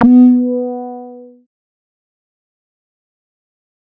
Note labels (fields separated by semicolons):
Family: bass; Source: synthesizer; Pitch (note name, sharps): B3; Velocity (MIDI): 127; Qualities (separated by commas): distorted, fast decay